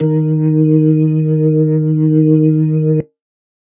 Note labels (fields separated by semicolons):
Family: organ; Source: electronic; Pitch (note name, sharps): D#3; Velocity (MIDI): 25